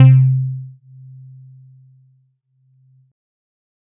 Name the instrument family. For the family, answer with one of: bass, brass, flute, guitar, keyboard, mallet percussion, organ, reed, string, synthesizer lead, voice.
keyboard